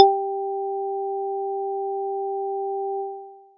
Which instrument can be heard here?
acoustic mallet percussion instrument